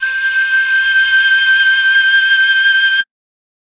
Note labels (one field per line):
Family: flute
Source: acoustic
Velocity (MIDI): 75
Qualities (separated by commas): bright